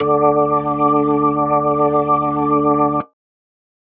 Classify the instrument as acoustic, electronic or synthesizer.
electronic